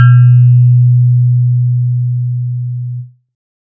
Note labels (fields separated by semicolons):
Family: synthesizer lead; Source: synthesizer; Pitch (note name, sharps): B2; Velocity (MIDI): 50